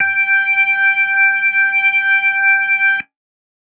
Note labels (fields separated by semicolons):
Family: organ; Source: electronic; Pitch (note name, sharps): G5; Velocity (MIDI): 127